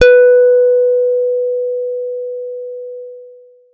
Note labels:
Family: guitar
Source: electronic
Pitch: B4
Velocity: 50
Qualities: long release

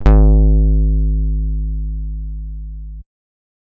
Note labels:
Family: guitar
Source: electronic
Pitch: G#1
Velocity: 100

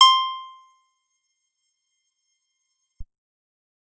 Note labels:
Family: guitar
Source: acoustic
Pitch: C6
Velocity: 127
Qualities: percussive

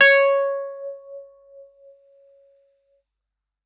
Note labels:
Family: keyboard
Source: electronic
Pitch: C#5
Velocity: 127

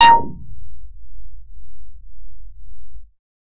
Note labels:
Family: bass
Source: synthesizer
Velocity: 100

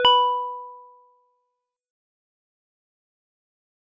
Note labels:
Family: mallet percussion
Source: acoustic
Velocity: 50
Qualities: fast decay, multiphonic

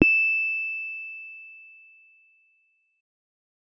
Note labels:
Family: keyboard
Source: electronic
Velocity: 25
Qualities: bright

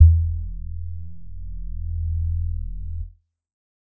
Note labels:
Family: keyboard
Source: electronic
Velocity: 50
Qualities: dark, distorted

